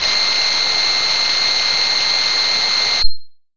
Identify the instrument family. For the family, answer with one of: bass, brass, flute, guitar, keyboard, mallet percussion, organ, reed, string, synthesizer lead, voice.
guitar